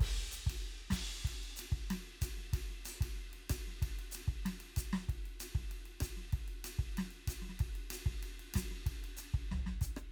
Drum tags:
Brazilian baião, beat, 95 BPM, 4/4, crash, ride, hi-hat pedal, snare, cross-stick, floor tom, kick

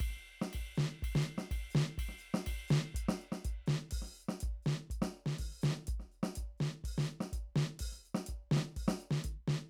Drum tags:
calypso, beat, 124 BPM, 4/4, ride, closed hi-hat, open hi-hat, hi-hat pedal, snare, kick

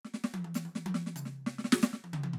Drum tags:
hip-hop, fill, 100 BPM, 4/4, percussion, snare, high tom, mid tom, floor tom

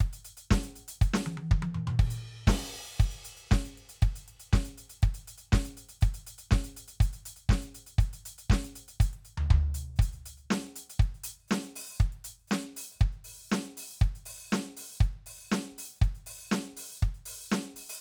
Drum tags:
disco, beat, 120 BPM, 4/4, crash, ride, closed hi-hat, open hi-hat, hi-hat pedal, snare, high tom, mid tom, floor tom, kick

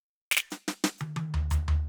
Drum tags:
rock, fill, 115 BPM, 4/4, hi-hat pedal, snare, high tom, floor tom

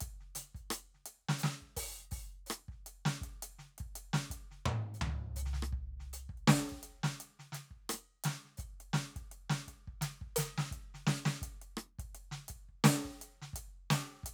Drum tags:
New Orleans funk, beat, 84 BPM, 4/4, closed hi-hat, open hi-hat, hi-hat pedal, snare, cross-stick, high tom, floor tom, kick

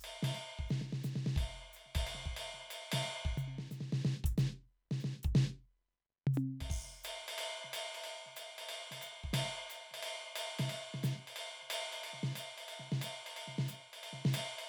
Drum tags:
medium-fast jazz, beat, 180 BPM, 4/4, crash, ride, closed hi-hat, hi-hat pedal, snare, high tom, floor tom, kick

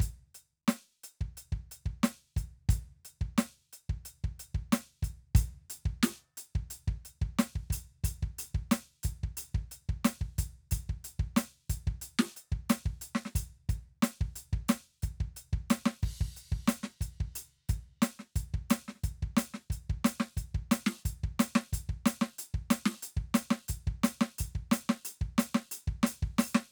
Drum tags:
rock, beat, 90 BPM, 4/4, crash, closed hi-hat, open hi-hat, snare, kick

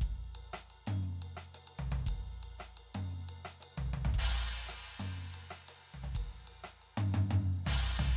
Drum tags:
Latin, beat, 118 BPM, 4/4, ride, ride bell, hi-hat pedal, cross-stick, mid tom, floor tom, kick

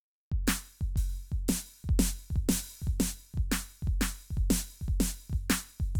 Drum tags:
rock, beat, 120 BPM, 4/4, crash, open hi-hat, snare, kick

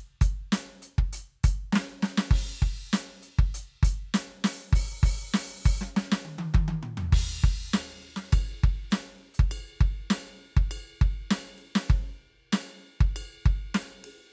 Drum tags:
rock, beat, 100 BPM, 4/4, crash, ride, ride bell, closed hi-hat, open hi-hat, hi-hat pedal, snare, high tom, mid tom, floor tom, kick

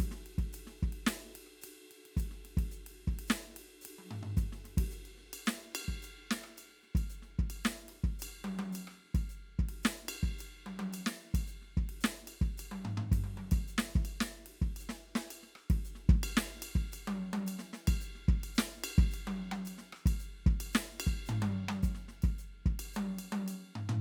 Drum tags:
Afro-Cuban rumba, beat, 110 BPM, 4/4, ride, ride bell, hi-hat pedal, snare, cross-stick, high tom, floor tom, kick

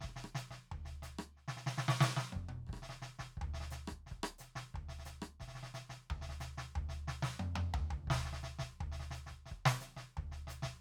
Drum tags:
samba, beat, 89 BPM, 4/4, hi-hat pedal, snare, cross-stick, high tom, mid tom, floor tom, kick

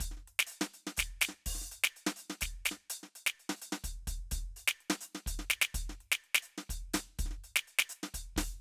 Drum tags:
Latin, beat, 125 BPM, 3/4, closed hi-hat, open hi-hat, hi-hat pedal, snare, kick

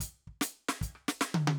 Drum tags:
punk, fill, 144 BPM, 4/4, closed hi-hat, snare, cross-stick, high tom, kick

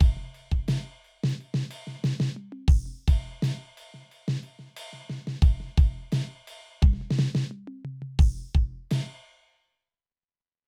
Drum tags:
rock, beat, 88 BPM, 4/4, crash, ride, ride bell, hi-hat pedal, snare, high tom, mid tom, floor tom, kick

